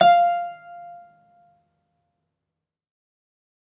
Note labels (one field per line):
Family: guitar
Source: acoustic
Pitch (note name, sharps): F5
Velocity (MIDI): 127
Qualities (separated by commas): fast decay, reverb